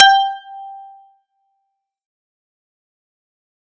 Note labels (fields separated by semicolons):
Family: guitar; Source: synthesizer; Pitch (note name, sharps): G5; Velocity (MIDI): 100; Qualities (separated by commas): fast decay, percussive